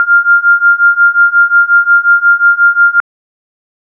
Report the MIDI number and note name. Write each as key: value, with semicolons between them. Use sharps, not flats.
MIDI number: 89; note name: F6